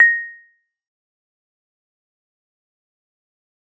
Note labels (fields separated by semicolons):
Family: mallet percussion; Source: acoustic; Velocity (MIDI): 75; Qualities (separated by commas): fast decay, percussive